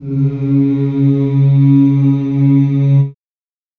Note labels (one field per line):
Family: voice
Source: acoustic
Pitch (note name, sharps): C#3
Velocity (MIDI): 100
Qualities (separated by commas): dark, reverb